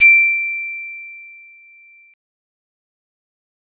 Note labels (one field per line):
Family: mallet percussion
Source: acoustic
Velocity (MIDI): 25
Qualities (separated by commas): bright, fast decay